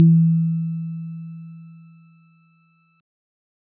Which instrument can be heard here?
electronic keyboard